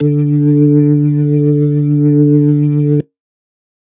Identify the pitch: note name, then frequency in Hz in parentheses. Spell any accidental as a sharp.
D3 (146.8 Hz)